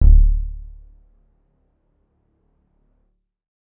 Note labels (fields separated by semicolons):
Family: keyboard; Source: electronic; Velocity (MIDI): 50; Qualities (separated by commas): dark, reverb